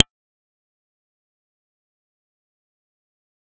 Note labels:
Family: bass; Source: synthesizer; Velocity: 100; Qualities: fast decay, percussive

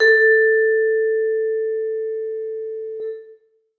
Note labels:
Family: mallet percussion; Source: acoustic; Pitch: A4; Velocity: 100; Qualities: reverb

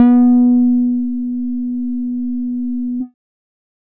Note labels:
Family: bass; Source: synthesizer; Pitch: B3; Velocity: 75

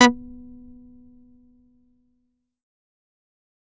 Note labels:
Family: bass; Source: synthesizer; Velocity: 75; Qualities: distorted, fast decay, percussive

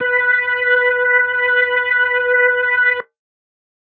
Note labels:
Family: organ; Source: electronic; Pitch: B4; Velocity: 100

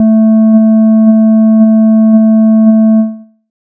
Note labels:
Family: bass; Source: synthesizer; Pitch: A3; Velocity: 75; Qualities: dark

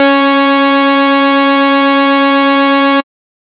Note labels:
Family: bass; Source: synthesizer; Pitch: C#4; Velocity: 100; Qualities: bright, distorted

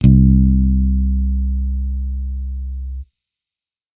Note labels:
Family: bass; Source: electronic; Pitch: C2; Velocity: 25; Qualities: distorted

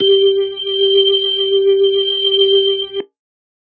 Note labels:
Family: organ; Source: electronic; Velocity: 75

